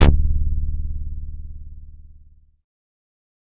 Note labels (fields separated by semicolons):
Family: bass; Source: synthesizer; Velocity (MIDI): 75; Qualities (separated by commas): distorted, fast decay